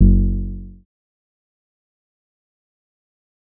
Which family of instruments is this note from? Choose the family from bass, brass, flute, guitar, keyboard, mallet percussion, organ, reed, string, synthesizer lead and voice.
synthesizer lead